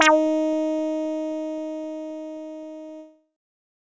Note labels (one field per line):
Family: bass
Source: synthesizer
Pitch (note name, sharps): D#4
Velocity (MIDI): 100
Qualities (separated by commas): distorted